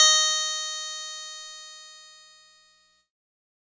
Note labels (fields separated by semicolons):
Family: keyboard; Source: electronic; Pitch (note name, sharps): D#5; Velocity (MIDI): 25; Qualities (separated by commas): bright, distorted